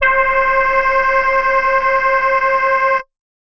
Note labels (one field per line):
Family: voice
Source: synthesizer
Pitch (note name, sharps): C5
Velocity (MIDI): 25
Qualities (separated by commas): multiphonic